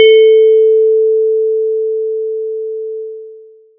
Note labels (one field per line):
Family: mallet percussion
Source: electronic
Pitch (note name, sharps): A4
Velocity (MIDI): 25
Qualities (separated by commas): long release, multiphonic